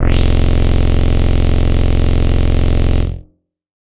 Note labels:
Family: bass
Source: synthesizer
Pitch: F0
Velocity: 127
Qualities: distorted

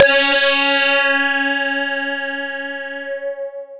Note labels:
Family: mallet percussion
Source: electronic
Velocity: 50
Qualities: bright, distorted, long release, non-linear envelope

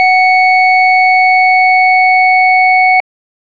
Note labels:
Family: organ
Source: electronic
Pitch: F#5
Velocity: 100

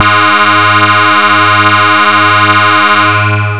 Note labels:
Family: bass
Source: synthesizer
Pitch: G#2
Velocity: 100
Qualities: bright, distorted, long release

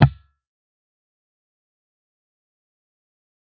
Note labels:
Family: guitar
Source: electronic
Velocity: 25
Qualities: fast decay, percussive

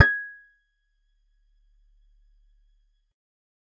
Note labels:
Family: guitar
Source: acoustic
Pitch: G#6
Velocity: 25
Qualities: percussive

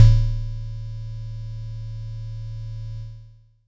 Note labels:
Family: mallet percussion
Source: acoustic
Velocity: 25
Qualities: distorted

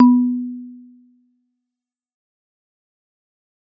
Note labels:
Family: mallet percussion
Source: acoustic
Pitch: B3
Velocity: 75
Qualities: dark, fast decay

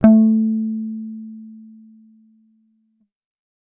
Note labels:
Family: bass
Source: electronic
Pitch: A3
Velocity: 127

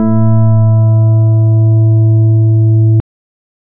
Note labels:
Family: organ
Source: electronic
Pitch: A2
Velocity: 100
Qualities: dark

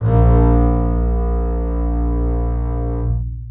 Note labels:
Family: string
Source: acoustic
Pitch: A#1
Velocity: 127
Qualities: long release, reverb

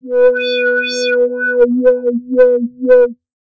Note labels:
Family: bass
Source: synthesizer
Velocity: 50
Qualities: distorted, non-linear envelope

